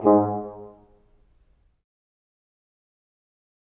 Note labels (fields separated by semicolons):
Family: brass; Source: acoustic; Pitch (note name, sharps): G#2; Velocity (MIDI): 25; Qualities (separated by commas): dark, fast decay, percussive, reverb